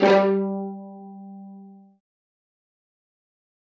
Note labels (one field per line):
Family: string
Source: acoustic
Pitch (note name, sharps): G3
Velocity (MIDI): 75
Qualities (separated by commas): fast decay, reverb